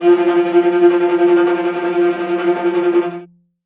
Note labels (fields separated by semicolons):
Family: string; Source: acoustic; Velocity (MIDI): 127; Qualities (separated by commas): non-linear envelope, reverb